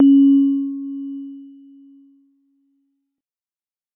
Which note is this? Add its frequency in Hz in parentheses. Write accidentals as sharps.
C#4 (277.2 Hz)